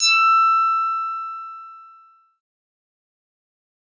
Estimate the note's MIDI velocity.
127